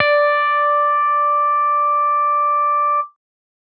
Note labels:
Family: bass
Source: synthesizer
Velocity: 127

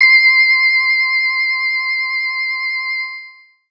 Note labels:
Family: organ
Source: electronic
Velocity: 25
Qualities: bright

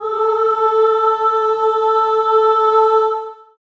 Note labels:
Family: voice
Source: acoustic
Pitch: A4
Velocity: 25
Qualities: long release, reverb

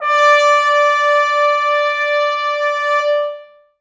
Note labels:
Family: brass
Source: acoustic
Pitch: D5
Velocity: 127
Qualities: bright, long release, reverb

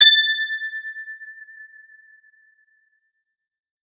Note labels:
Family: guitar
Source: electronic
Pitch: A6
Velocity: 25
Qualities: bright, multiphonic, non-linear envelope

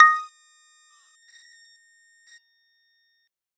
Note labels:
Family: mallet percussion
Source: acoustic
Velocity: 50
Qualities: multiphonic, percussive

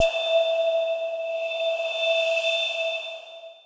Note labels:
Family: mallet percussion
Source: electronic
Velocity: 100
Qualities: bright, long release, non-linear envelope

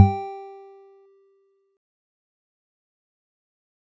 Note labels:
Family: mallet percussion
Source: acoustic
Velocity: 25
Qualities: fast decay, percussive

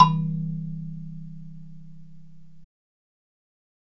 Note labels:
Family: mallet percussion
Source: acoustic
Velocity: 50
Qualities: reverb

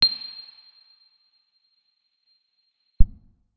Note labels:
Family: guitar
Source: electronic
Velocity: 25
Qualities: percussive, reverb

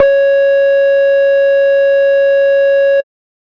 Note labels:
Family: bass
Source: synthesizer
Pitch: C#5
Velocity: 25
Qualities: distorted, tempo-synced

